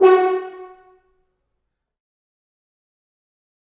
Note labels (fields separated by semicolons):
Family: brass; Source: acoustic; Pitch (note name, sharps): F#4; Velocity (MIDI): 100; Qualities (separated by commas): fast decay, percussive, reverb